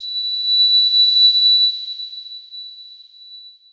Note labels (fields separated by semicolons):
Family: mallet percussion; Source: electronic; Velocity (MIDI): 100; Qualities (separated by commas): bright, long release, non-linear envelope